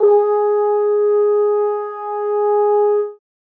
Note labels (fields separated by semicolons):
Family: brass; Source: acoustic; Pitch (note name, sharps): G#4; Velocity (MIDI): 25; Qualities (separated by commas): reverb